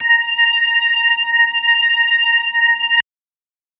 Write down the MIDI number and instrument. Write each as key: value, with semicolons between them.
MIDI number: 82; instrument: electronic organ